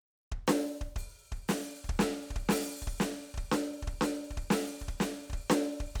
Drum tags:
rock
beat
120 BPM
4/4
crash, open hi-hat, snare, kick

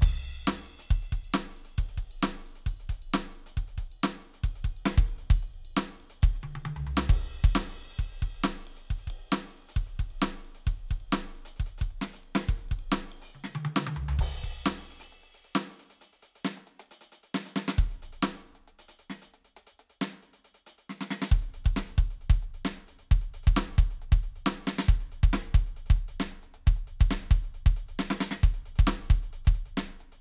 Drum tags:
rock
beat
135 BPM
4/4
crash, ride, ride bell, closed hi-hat, open hi-hat, hi-hat pedal, snare, high tom, floor tom, kick

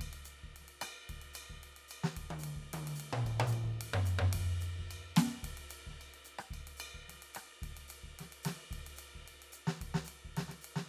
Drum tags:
Brazilian baião
beat
110 BPM
4/4
ride, ride bell, hi-hat pedal, snare, cross-stick, high tom, mid tom, floor tom, kick

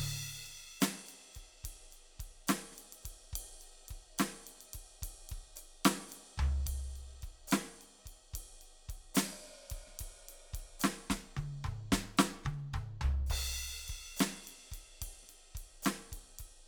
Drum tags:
blues shuffle
beat
72 BPM
4/4
crash, ride, hi-hat pedal, snare, high tom, mid tom, floor tom, kick

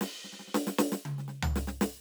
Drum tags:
funk
fill
112 BPM
4/4
ride, snare, mid tom, floor tom

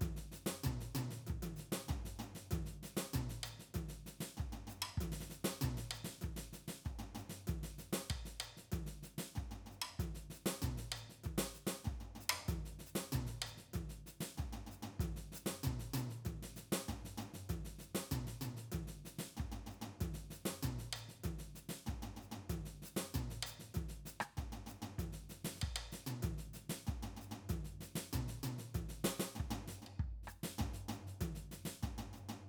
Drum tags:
samba-reggae
beat
96 BPM
4/4
hi-hat pedal, percussion, snare, cross-stick, high tom, mid tom, floor tom, kick

